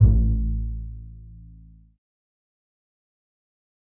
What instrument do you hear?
acoustic string instrument